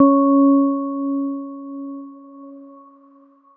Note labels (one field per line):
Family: keyboard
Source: electronic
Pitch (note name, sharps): C#4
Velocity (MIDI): 100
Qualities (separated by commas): dark